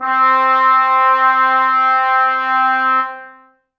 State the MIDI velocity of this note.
75